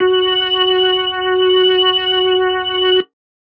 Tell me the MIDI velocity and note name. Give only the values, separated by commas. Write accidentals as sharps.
100, F#4